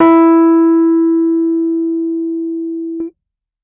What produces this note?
electronic keyboard